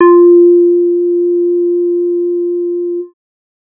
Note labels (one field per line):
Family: bass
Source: synthesizer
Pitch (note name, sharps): F4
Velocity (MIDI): 75